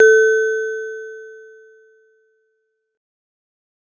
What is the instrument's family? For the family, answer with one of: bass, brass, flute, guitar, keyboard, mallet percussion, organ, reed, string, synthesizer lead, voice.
mallet percussion